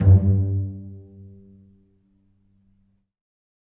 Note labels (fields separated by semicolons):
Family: string; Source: acoustic; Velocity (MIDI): 100; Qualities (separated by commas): dark, reverb